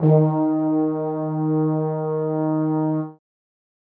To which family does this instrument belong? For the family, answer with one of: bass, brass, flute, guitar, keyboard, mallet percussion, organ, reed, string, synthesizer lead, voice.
brass